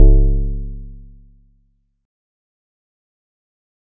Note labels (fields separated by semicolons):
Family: keyboard; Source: electronic; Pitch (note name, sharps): C#1; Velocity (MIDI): 25; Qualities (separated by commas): dark, fast decay